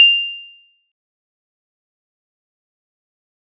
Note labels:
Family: mallet percussion; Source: acoustic; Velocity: 25; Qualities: fast decay, percussive

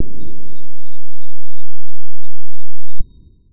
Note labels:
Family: guitar; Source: electronic; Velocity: 50; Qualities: dark, distorted

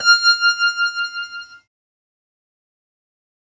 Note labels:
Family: keyboard; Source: synthesizer; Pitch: F6; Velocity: 25; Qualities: fast decay

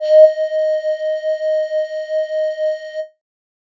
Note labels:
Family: flute; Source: synthesizer; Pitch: D#5; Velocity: 25; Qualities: distorted

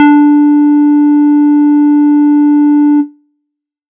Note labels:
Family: bass; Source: synthesizer; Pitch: D4; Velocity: 75

